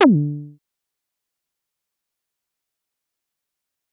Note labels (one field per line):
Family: bass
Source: synthesizer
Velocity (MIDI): 127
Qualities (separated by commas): distorted, fast decay, percussive